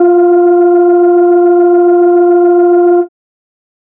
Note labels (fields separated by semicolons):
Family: organ; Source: electronic; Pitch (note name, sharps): F4; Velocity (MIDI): 25